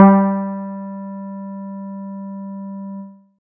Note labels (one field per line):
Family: guitar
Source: synthesizer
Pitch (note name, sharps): G3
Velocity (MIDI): 100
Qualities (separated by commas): dark